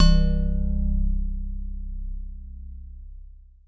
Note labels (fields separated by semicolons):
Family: mallet percussion; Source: acoustic; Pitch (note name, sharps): C1; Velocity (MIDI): 100